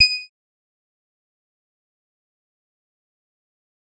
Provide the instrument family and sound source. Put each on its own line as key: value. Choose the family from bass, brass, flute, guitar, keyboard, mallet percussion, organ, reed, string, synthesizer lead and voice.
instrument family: bass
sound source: synthesizer